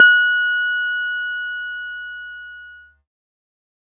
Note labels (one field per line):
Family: keyboard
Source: electronic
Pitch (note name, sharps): F#6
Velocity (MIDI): 75